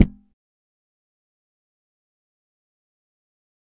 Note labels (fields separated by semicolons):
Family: bass; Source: electronic; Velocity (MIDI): 25; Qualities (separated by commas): fast decay, percussive